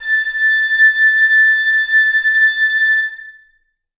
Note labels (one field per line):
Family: reed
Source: acoustic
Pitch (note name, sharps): A6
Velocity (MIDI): 75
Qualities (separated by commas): reverb